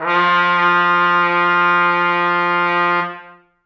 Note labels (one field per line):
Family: brass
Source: acoustic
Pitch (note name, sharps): F3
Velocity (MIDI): 127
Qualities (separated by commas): reverb